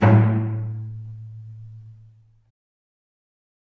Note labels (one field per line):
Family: string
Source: acoustic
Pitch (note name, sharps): A2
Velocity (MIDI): 100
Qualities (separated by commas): fast decay, reverb